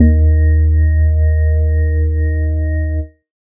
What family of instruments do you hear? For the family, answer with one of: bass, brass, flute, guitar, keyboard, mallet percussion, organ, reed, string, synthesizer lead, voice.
organ